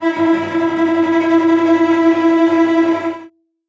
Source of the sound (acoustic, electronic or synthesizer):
acoustic